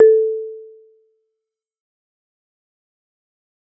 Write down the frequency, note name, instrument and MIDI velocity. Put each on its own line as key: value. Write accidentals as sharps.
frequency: 440 Hz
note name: A4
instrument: acoustic mallet percussion instrument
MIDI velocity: 100